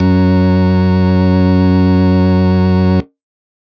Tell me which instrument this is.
electronic organ